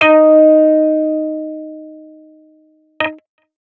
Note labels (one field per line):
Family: guitar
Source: electronic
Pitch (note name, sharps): D#4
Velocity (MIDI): 50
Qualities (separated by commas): distorted